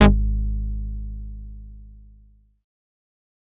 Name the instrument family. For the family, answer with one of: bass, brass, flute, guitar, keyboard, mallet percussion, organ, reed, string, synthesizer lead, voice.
bass